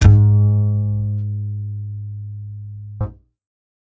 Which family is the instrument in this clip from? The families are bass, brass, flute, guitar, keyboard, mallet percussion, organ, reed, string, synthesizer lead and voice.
bass